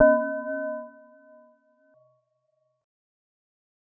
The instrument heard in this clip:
synthesizer mallet percussion instrument